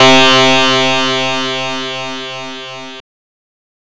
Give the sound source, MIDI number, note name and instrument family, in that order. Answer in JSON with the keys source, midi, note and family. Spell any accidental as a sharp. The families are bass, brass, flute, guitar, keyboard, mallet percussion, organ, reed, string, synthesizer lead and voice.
{"source": "synthesizer", "midi": 48, "note": "C3", "family": "guitar"}